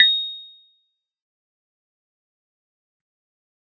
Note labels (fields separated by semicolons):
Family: keyboard; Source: electronic; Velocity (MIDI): 127; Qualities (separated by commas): bright, fast decay, percussive